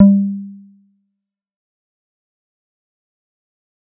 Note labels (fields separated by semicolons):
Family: bass; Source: synthesizer; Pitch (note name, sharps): G3; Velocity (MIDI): 75; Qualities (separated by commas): dark, fast decay, percussive